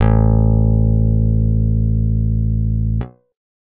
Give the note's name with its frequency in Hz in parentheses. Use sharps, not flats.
A1 (55 Hz)